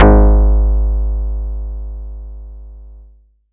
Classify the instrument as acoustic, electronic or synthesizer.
acoustic